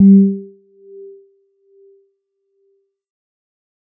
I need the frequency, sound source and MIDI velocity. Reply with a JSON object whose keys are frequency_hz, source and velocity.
{"frequency_hz": 196, "source": "electronic", "velocity": 25}